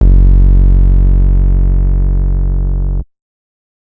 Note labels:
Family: bass; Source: synthesizer; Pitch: F#1; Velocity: 100; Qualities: distorted

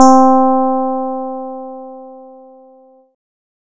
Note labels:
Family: bass; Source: synthesizer; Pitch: C4; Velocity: 100

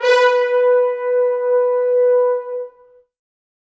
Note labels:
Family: brass; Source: acoustic; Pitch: B4; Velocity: 127; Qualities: bright, reverb

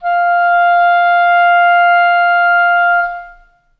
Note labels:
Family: reed; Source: acoustic; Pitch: F5; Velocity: 25; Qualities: long release, reverb

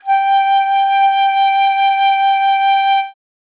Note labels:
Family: flute; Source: acoustic; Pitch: G5; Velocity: 50

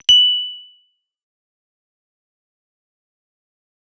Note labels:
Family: bass; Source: synthesizer; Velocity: 100; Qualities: bright, distorted, fast decay

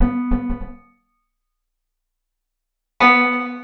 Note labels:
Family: guitar; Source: acoustic; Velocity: 25; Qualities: percussive, reverb

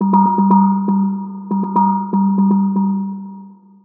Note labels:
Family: mallet percussion; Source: synthesizer; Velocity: 50; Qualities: long release, multiphonic, percussive, tempo-synced

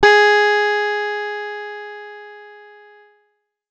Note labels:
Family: guitar; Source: acoustic; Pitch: G#4; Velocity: 25; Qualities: bright, distorted

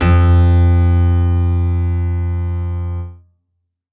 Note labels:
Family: keyboard; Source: acoustic; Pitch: F2; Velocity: 100; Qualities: reverb

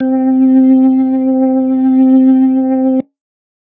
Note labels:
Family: organ; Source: electronic; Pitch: C4; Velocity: 25

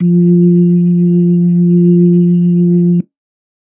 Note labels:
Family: organ; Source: electronic; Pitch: F3; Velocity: 50; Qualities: dark

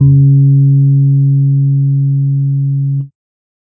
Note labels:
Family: keyboard; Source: electronic; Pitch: C#3; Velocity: 25; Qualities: dark

